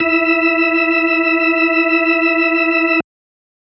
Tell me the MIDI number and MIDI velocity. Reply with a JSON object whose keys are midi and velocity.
{"midi": 64, "velocity": 25}